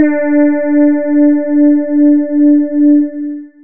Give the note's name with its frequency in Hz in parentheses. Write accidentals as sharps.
D4 (293.7 Hz)